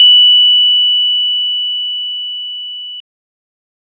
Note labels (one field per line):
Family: organ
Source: electronic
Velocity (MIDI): 100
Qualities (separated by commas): bright